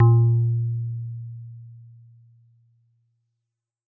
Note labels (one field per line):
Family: guitar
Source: synthesizer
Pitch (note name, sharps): A#2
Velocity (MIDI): 75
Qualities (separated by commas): dark